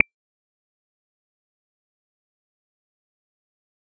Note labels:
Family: bass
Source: synthesizer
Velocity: 100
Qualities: fast decay, percussive

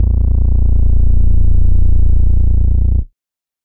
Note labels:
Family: bass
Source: synthesizer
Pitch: A#0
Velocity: 127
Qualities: distorted

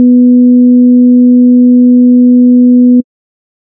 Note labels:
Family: bass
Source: synthesizer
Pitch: B3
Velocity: 127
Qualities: dark

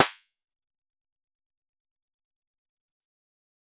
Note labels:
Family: guitar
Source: synthesizer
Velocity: 50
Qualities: fast decay, percussive

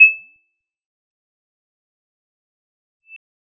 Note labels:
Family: bass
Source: synthesizer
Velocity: 25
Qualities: bright, fast decay, percussive

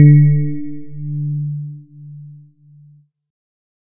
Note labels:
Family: keyboard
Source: electronic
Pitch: D3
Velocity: 75

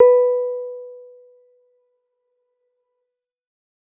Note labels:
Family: keyboard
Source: electronic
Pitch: B4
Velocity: 50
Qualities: dark

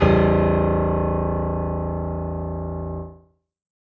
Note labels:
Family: keyboard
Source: acoustic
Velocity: 127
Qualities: reverb

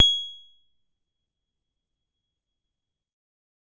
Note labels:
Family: keyboard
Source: electronic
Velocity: 50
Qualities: fast decay, percussive, reverb

